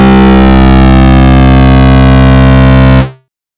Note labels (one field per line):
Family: bass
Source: synthesizer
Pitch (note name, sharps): C2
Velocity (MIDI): 50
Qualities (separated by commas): bright, distorted